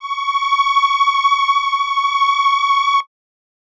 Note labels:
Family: reed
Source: acoustic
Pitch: C#6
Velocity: 50

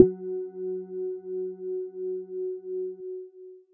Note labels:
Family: mallet percussion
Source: electronic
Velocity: 50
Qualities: long release

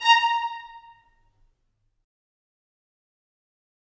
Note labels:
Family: string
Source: acoustic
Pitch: A#5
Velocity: 127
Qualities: fast decay, reverb

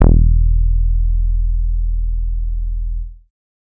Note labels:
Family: bass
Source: synthesizer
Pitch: E1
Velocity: 100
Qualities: dark

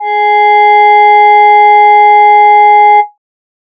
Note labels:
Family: voice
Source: synthesizer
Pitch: G#4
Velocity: 50

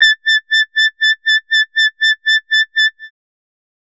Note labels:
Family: bass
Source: synthesizer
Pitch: A6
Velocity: 100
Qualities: bright, distorted, tempo-synced

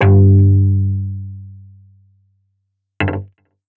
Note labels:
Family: guitar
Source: electronic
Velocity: 50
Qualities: distorted

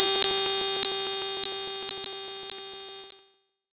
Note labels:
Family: bass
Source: synthesizer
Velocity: 25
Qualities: bright, distorted

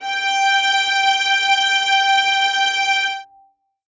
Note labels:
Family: string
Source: acoustic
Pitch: G5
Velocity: 100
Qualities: reverb

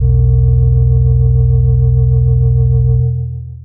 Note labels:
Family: mallet percussion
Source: electronic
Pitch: E0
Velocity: 75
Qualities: long release

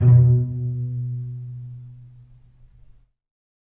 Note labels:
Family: string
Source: acoustic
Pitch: B2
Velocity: 50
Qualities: dark, reverb

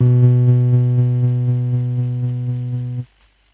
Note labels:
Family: keyboard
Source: electronic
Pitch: B2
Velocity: 25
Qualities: dark, distorted, tempo-synced

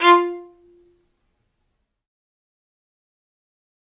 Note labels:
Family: string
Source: acoustic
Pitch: F4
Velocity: 100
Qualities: fast decay, percussive, reverb

